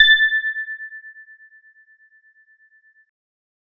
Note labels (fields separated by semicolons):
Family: keyboard; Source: electronic; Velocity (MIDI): 75